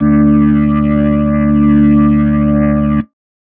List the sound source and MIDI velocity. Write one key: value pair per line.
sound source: electronic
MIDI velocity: 50